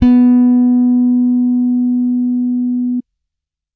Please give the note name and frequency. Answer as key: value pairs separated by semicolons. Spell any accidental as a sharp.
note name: B3; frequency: 246.9 Hz